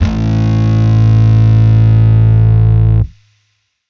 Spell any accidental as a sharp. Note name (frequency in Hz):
A1 (55 Hz)